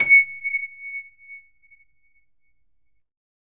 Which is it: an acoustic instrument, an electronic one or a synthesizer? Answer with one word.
electronic